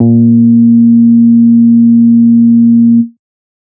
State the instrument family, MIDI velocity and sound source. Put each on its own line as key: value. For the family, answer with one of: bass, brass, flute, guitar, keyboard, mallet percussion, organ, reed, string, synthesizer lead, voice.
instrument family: bass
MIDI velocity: 75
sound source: synthesizer